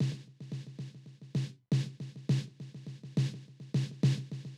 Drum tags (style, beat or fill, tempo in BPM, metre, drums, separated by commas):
rock, beat, 105 BPM, 4/4, snare